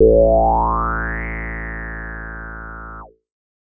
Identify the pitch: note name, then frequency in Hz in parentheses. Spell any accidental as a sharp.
A1 (55 Hz)